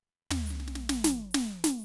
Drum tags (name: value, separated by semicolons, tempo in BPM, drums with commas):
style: Purdie shuffle; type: fill; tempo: 130 BPM; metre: 4/4; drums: hi-hat pedal, snare, floor tom